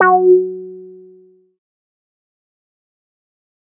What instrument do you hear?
synthesizer bass